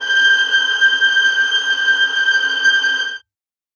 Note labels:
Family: string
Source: acoustic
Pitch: G6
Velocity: 25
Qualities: bright, non-linear envelope, reverb

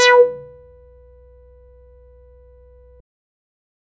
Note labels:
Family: bass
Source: synthesizer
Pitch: B4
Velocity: 75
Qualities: distorted, percussive

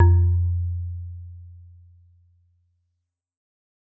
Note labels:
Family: mallet percussion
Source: acoustic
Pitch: F2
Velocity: 50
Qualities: dark, reverb

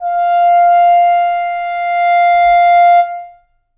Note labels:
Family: reed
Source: acoustic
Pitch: F5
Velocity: 100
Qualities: reverb

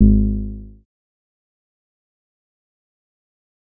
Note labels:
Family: synthesizer lead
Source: synthesizer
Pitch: G#1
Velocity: 25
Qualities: fast decay

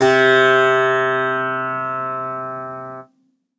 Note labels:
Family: guitar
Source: acoustic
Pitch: C3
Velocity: 25

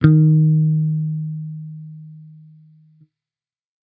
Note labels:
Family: bass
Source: electronic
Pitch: D#3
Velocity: 75

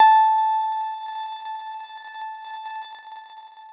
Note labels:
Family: guitar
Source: electronic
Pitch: A5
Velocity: 127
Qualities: bright, long release

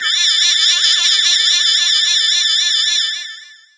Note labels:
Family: voice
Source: synthesizer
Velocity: 127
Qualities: bright, distorted, long release

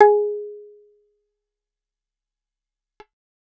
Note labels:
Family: guitar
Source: acoustic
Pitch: G#4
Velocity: 127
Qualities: fast decay, percussive

